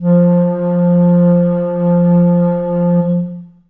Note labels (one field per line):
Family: reed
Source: acoustic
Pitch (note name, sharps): F3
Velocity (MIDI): 50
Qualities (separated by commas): dark, long release, reverb